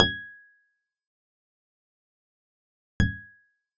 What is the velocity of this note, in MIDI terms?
127